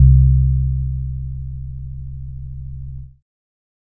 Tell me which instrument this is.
electronic keyboard